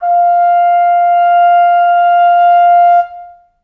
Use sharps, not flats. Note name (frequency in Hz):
F5 (698.5 Hz)